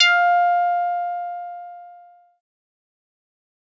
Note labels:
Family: synthesizer lead; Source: synthesizer; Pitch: F5; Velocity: 75; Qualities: distorted, fast decay

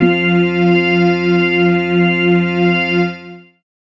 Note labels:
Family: organ; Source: electronic; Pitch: F3; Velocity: 50; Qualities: long release, reverb

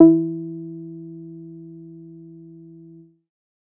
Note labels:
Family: bass; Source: synthesizer; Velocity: 25; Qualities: dark

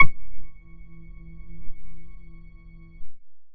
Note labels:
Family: bass; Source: synthesizer; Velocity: 25; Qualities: distorted, long release

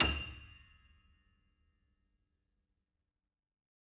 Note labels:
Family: keyboard; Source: acoustic; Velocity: 127; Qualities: fast decay, percussive

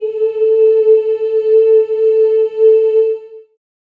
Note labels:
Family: voice; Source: acoustic; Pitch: A4; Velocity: 50; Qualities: long release, reverb

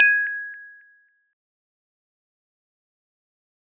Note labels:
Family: mallet percussion; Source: acoustic; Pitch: G#6; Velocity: 50; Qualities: fast decay, percussive

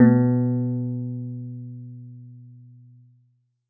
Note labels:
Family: guitar; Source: synthesizer; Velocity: 127; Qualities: dark

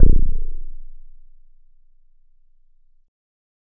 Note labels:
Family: keyboard; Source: electronic; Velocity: 100

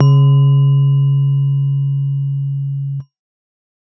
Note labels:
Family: keyboard; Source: electronic; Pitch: C#3; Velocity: 127

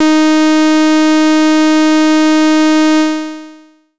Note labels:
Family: bass; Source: synthesizer; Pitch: D#4; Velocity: 100; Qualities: bright, distorted, long release

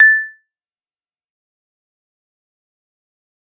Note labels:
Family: mallet percussion; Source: electronic; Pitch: A6; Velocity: 127; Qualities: fast decay, percussive

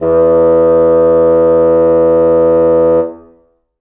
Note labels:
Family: reed; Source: acoustic; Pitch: E2; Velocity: 127; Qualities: reverb

